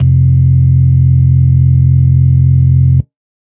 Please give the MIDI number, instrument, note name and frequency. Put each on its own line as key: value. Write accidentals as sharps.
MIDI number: 29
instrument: electronic organ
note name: F1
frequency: 43.65 Hz